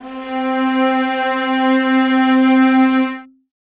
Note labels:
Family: string; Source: acoustic; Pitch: C4; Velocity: 75; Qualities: reverb

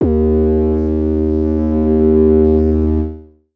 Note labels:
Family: synthesizer lead; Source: synthesizer; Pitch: D#2; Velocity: 50; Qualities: distorted, multiphonic, non-linear envelope

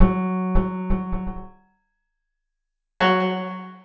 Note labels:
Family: guitar; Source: acoustic; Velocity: 50; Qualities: percussive, reverb

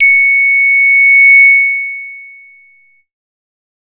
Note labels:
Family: bass; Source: synthesizer; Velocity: 50; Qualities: distorted

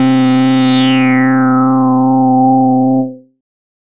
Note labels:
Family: bass; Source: synthesizer; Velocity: 75; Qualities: bright, distorted, non-linear envelope

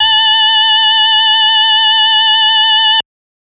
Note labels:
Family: organ; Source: electronic; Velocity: 127; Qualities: multiphonic

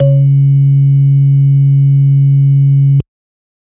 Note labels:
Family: organ; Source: electronic; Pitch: C#3; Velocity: 100

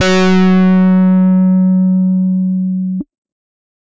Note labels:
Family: guitar; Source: electronic; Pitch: F#3; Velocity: 100; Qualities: bright, distorted

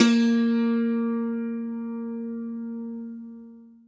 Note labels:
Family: guitar; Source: acoustic; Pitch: A#3; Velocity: 127; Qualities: bright, long release, reverb

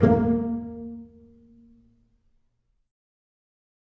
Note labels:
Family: string; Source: acoustic; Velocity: 127; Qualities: dark, reverb

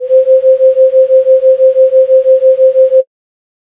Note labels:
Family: flute; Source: synthesizer; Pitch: C5; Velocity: 100

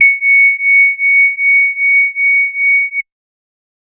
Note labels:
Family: organ; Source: electronic; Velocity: 127

